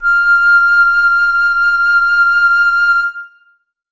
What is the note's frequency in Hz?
1397 Hz